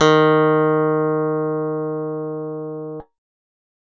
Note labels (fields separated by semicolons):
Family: keyboard; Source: electronic; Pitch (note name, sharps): D#3; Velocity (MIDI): 50